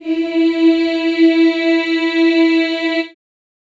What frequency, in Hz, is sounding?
329.6 Hz